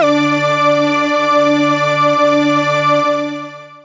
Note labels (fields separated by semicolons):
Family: synthesizer lead; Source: synthesizer; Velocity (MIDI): 25; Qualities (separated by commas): bright, long release